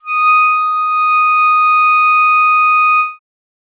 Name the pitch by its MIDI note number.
87